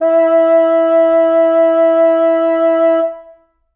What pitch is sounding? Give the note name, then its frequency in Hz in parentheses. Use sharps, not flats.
E4 (329.6 Hz)